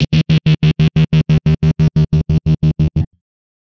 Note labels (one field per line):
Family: guitar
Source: electronic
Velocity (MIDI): 127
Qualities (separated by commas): bright, distorted, tempo-synced